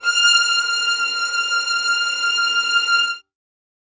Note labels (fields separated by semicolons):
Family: string; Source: acoustic; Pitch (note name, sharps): F6; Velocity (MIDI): 127; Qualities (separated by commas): reverb